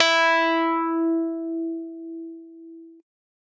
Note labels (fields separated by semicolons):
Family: keyboard; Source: electronic; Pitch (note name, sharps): E4; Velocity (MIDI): 127; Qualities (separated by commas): distorted